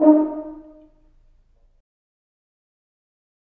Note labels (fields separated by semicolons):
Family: brass; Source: acoustic; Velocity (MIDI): 50; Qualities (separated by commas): fast decay, percussive, reverb